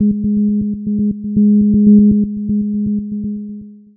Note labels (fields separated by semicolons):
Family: synthesizer lead; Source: synthesizer; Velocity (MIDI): 100; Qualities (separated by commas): dark, long release, tempo-synced